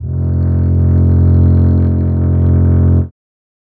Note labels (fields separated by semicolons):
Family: string; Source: acoustic; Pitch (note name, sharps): F1; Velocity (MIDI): 25; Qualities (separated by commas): dark, reverb